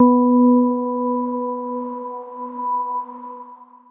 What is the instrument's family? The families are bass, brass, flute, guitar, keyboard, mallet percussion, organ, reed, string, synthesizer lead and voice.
keyboard